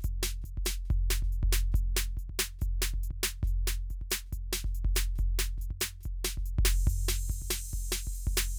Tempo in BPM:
140 BPM